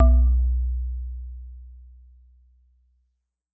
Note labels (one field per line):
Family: mallet percussion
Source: acoustic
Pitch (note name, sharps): B1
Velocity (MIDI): 75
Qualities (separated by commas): dark, reverb